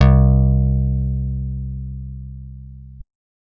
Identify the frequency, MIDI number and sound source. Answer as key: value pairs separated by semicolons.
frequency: 65.41 Hz; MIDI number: 36; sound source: acoustic